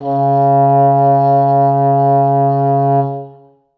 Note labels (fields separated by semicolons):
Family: reed; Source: acoustic; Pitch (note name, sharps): C#3; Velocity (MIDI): 25; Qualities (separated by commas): long release, reverb